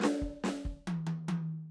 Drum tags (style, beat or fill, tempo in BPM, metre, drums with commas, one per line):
half-time rock
fill
140 BPM
4/4
snare, high tom, kick